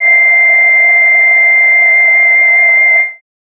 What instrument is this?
synthesizer voice